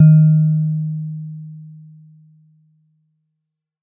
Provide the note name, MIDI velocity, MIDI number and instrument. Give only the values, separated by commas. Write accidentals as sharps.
D#3, 50, 51, acoustic mallet percussion instrument